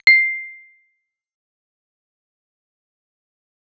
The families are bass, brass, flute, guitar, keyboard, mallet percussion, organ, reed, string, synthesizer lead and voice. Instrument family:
bass